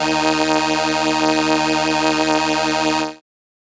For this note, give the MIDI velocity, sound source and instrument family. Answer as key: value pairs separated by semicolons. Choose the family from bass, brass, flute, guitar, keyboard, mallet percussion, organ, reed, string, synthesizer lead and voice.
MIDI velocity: 50; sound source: synthesizer; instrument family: keyboard